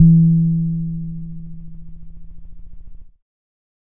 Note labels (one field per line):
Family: keyboard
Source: electronic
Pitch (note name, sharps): E3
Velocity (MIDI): 25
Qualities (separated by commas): dark